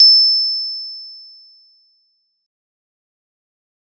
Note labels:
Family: mallet percussion; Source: acoustic; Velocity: 100; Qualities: bright, fast decay

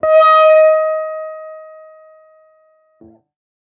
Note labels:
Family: guitar; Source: electronic; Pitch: D#5; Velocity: 100; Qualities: distorted, non-linear envelope

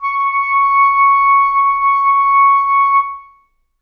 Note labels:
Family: reed; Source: acoustic; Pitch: C#6; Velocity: 25; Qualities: reverb

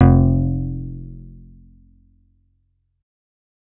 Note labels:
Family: bass; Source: synthesizer; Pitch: F1; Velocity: 127

